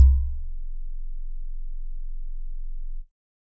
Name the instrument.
electronic keyboard